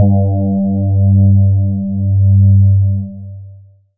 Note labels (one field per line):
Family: voice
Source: synthesizer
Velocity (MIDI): 127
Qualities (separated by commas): dark, long release